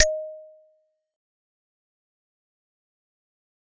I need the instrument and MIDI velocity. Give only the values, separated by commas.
acoustic mallet percussion instrument, 25